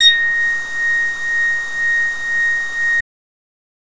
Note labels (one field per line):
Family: bass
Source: synthesizer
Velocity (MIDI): 50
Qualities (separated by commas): distorted